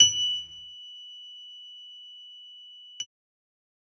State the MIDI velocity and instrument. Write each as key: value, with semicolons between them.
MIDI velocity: 127; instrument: electronic keyboard